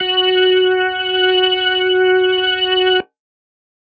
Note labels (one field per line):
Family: organ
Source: electronic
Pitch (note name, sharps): F#4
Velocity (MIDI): 50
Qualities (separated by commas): distorted